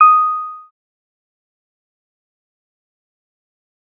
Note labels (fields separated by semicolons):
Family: bass; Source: synthesizer; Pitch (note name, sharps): D#6; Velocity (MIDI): 127; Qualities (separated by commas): fast decay, percussive